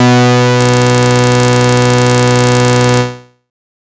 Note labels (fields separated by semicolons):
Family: bass; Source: synthesizer; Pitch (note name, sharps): B2; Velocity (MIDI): 100; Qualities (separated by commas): bright, distorted